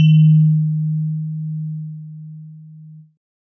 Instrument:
electronic keyboard